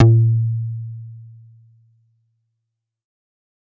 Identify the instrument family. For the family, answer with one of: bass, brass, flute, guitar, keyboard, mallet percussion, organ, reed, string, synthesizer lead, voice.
bass